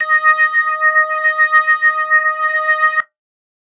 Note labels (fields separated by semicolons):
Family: organ; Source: electronic; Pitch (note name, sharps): D#5; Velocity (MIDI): 100